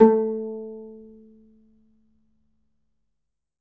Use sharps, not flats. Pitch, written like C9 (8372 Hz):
A3 (220 Hz)